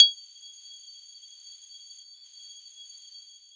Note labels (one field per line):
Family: mallet percussion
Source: acoustic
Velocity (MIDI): 127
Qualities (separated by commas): bright, multiphonic